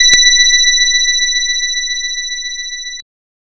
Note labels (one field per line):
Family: bass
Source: synthesizer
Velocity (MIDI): 50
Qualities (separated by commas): bright, distorted, multiphonic